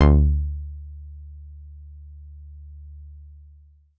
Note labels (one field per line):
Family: guitar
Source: synthesizer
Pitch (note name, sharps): D2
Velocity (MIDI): 25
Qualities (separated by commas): long release